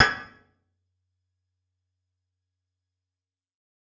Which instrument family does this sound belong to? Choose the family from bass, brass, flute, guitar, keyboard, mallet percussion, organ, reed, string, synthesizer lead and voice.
guitar